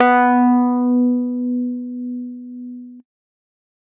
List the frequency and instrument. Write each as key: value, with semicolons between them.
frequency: 246.9 Hz; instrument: electronic keyboard